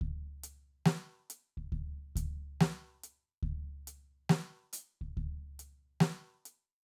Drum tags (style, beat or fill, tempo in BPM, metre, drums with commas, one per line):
hip-hop
beat
70 BPM
4/4
crash, closed hi-hat, snare, kick